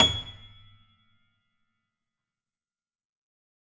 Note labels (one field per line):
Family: keyboard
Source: acoustic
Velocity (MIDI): 127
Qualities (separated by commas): fast decay, percussive